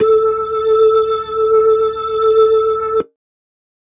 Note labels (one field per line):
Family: organ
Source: electronic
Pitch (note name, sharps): A4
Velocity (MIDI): 75